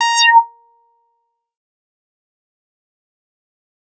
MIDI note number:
82